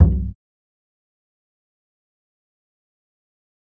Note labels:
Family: bass; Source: electronic; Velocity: 127; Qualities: fast decay, percussive, reverb

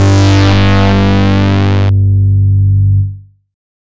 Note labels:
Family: bass; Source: synthesizer; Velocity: 127; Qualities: bright, distorted

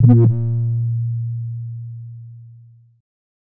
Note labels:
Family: bass; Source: synthesizer; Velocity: 50; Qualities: distorted

